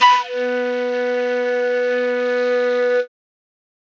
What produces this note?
acoustic flute